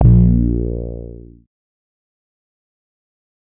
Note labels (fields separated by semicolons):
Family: bass; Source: synthesizer; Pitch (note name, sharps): A#1; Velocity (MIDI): 100; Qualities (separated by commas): distorted, fast decay